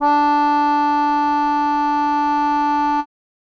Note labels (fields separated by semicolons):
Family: reed; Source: acoustic; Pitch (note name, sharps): D4; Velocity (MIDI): 25